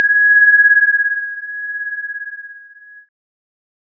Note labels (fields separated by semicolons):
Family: keyboard; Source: electronic; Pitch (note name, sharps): G#6; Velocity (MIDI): 100; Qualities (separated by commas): multiphonic